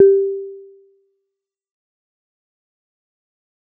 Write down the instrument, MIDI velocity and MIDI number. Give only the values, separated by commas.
acoustic mallet percussion instrument, 100, 67